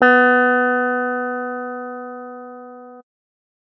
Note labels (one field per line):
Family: keyboard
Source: electronic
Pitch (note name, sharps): B3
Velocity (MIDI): 75